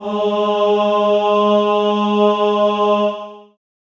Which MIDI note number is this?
56